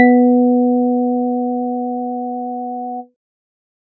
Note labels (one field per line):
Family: organ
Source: electronic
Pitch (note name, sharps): B3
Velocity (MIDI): 100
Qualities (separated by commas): dark